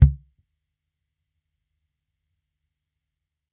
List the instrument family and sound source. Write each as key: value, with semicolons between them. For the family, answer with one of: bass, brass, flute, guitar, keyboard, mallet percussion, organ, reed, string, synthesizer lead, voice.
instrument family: bass; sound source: electronic